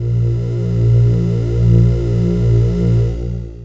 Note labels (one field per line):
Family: voice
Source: synthesizer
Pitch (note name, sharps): A#1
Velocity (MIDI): 100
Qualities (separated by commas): distorted, long release